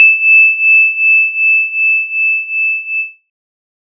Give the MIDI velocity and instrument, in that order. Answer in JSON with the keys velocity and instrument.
{"velocity": 127, "instrument": "synthesizer lead"}